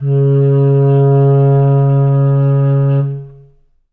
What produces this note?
acoustic reed instrument